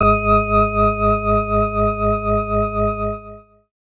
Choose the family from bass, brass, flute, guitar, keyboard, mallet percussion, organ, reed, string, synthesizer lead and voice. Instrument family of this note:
organ